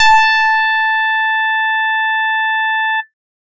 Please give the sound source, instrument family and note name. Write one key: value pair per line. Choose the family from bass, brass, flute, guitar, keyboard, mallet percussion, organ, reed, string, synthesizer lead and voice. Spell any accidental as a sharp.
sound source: synthesizer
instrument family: bass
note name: A5